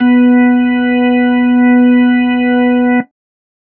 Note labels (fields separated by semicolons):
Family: organ; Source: electronic; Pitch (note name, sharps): B3; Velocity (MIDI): 75